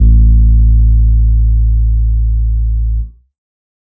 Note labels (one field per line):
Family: keyboard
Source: electronic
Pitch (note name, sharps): A1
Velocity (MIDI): 50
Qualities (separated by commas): dark